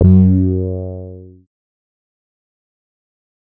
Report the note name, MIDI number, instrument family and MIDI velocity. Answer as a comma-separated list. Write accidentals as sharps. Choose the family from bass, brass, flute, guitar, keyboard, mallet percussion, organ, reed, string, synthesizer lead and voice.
F#2, 42, bass, 25